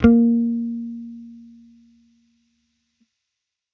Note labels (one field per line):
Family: bass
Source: electronic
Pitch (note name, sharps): A#3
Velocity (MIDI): 50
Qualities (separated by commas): distorted